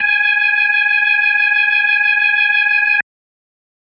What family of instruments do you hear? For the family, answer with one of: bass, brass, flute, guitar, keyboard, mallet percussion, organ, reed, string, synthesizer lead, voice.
organ